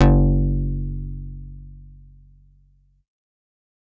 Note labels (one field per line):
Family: bass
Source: synthesizer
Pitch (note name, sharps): F#1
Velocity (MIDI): 127